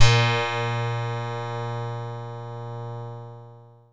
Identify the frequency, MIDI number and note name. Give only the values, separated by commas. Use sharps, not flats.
116.5 Hz, 46, A#2